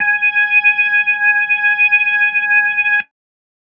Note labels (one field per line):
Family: organ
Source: electronic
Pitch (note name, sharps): G#5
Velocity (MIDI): 50